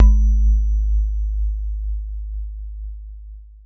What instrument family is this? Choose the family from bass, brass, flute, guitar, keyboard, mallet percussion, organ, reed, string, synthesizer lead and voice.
mallet percussion